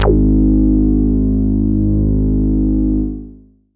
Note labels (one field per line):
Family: bass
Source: synthesizer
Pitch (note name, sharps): G#1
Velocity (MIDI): 127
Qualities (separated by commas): distorted, long release